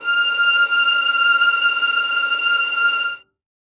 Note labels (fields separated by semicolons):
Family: string; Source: acoustic; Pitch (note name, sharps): F6; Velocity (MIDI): 100; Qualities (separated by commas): reverb